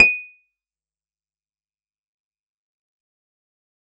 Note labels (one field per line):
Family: guitar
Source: acoustic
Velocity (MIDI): 75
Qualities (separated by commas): fast decay, percussive